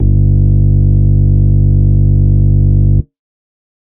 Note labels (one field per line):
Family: organ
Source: electronic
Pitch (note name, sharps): G1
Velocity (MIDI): 25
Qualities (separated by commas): distorted